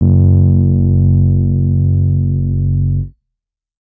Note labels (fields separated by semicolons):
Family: keyboard; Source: electronic; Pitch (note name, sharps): F#1; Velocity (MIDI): 100; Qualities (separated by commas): distorted